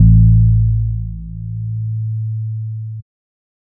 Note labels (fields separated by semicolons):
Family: bass; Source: synthesizer; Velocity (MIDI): 25